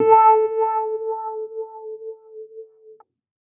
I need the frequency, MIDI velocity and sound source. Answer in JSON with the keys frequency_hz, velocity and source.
{"frequency_hz": 440, "velocity": 50, "source": "electronic"}